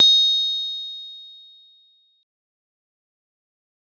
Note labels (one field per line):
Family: mallet percussion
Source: acoustic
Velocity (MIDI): 100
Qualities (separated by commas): fast decay, reverb